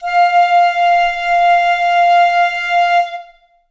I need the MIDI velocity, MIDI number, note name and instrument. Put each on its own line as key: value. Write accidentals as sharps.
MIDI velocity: 75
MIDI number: 77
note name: F5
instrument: acoustic flute